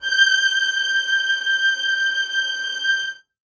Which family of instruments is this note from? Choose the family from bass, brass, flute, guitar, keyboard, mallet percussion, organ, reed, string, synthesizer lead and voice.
string